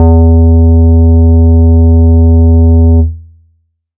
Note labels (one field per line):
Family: bass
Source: synthesizer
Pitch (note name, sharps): E2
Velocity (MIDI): 50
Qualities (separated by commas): long release